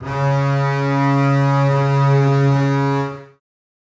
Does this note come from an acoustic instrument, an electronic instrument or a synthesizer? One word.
acoustic